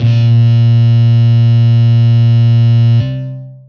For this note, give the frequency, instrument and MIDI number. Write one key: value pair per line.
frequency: 116.5 Hz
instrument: electronic guitar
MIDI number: 46